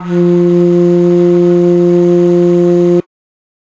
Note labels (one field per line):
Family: flute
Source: acoustic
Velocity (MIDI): 75